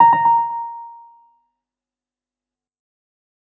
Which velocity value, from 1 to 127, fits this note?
75